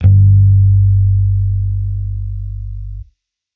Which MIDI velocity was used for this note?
25